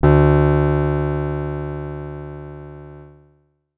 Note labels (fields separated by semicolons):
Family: guitar; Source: acoustic; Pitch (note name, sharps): D2; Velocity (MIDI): 25; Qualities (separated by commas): bright, distorted